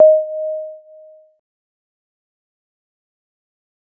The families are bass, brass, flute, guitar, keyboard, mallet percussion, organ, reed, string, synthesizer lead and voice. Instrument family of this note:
keyboard